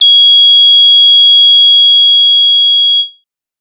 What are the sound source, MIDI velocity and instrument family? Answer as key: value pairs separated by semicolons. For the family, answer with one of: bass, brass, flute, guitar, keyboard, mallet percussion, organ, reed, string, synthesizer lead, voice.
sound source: synthesizer; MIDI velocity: 100; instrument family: bass